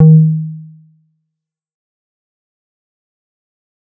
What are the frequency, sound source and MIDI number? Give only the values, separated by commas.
155.6 Hz, synthesizer, 51